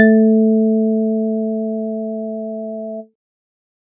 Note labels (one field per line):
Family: organ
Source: electronic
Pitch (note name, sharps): A3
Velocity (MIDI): 127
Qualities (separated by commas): dark